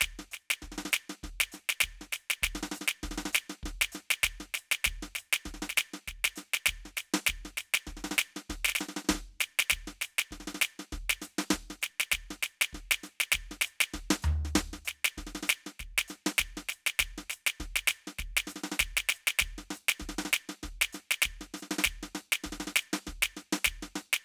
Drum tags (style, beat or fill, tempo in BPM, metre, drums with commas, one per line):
New Orleans second line
beat
99 BPM
4/4
hi-hat pedal, snare, floor tom, kick